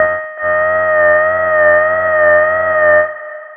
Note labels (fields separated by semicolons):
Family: bass; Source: synthesizer; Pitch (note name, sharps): D#5; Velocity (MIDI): 50; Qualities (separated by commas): long release, reverb